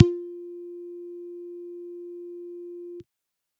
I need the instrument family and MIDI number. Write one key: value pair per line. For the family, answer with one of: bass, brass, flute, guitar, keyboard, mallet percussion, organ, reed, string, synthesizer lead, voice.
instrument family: bass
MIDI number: 65